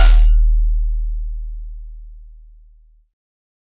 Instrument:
synthesizer keyboard